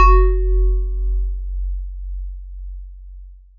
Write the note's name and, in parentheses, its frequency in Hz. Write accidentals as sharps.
F#1 (46.25 Hz)